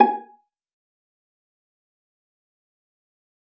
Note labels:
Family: string; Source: acoustic; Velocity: 25; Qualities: fast decay, percussive, reverb

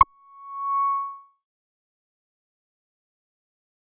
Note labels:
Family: bass; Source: synthesizer; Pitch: C#6; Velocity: 25; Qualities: distorted, fast decay

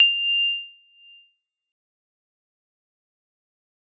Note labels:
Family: mallet percussion; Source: acoustic; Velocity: 75; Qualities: bright, fast decay, non-linear envelope

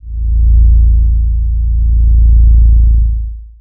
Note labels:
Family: bass; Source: synthesizer; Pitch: A0; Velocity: 127; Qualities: distorted, long release, tempo-synced

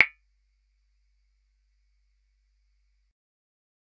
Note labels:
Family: bass; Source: synthesizer; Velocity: 50; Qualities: percussive

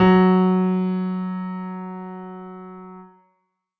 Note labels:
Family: keyboard; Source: acoustic; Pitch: F#3; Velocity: 100; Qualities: reverb

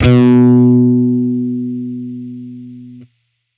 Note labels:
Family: bass; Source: electronic; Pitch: B2; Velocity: 127; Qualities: distorted

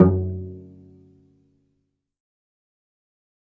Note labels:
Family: string; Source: acoustic; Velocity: 50; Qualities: dark, fast decay, percussive, reverb

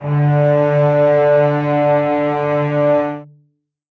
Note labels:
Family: string; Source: acoustic; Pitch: D3; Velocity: 50; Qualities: reverb

